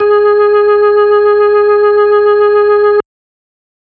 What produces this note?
electronic organ